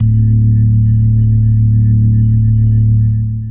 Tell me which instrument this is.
electronic organ